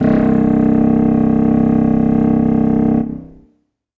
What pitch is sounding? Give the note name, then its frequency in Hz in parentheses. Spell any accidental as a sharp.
C1 (32.7 Hz)